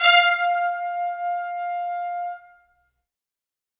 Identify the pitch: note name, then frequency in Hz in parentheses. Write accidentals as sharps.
F5 (698.5 Hz)